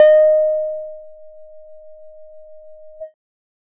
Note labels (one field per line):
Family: bass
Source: synthesizer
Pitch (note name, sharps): D#5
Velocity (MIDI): 75